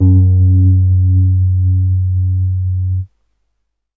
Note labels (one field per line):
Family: keyboard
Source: electronic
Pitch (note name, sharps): F#2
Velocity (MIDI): 50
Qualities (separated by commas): dark